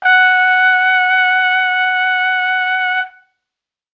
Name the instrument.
acoustic brass instrument